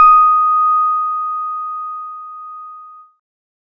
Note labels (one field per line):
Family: keyboard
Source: electronic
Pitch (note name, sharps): D#6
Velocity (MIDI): 25